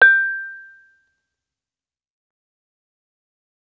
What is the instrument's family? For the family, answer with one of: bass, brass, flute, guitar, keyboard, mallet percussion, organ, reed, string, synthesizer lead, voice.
mallet percussion